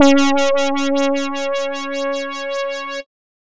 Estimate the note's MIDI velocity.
127